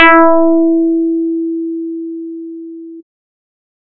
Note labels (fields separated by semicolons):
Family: bass; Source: synthesizer; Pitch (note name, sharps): E4; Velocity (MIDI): 127